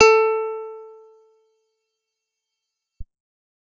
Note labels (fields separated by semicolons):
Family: guitar; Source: acoustic; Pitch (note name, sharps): A4; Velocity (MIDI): 100